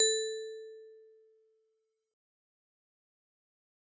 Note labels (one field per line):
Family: mallet percussion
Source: acoustic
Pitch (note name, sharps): A4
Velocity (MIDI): 127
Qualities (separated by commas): fast decay